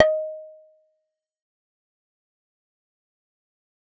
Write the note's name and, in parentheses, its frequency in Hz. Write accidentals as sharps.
D#5 (622.3 Hz)